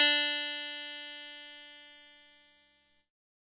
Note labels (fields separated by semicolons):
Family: keyboard; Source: electronic; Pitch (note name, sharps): D4; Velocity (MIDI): 50; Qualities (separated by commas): bright, distorted